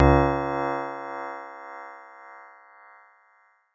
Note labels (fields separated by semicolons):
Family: keyboard; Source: electronic; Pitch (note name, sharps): C#2; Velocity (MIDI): 100